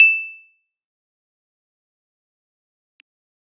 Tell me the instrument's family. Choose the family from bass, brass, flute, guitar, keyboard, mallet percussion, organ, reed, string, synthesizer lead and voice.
keyboard